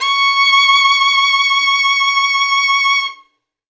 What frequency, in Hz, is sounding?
1109 Hz